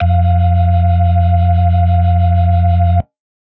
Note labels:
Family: organ; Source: electronic; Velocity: 100

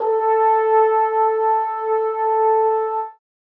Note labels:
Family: brass; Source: acoustic; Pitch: A4; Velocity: 75; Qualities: reverb

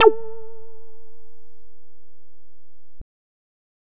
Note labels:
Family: bass; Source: synthesizer; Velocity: 25; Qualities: distorted

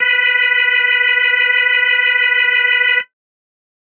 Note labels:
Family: organ; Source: electronic; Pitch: B4; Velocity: 127; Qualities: distorted

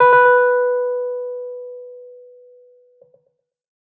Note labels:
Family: keyboard; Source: electronic; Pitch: B4; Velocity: 75; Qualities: tempo-synced

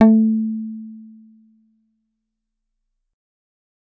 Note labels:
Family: bass; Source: synthesizer; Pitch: A3; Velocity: 25

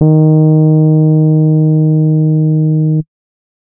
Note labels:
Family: keyboard; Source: electronic; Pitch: D#3; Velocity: 75; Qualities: dark

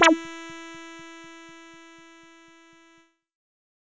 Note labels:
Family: bass; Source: synthesizer; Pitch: E4; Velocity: 25; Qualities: distorted

